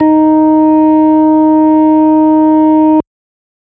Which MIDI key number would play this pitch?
63